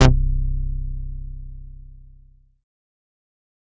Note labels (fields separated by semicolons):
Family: bass; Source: synthesizer; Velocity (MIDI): 75; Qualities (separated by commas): distorted, fast decay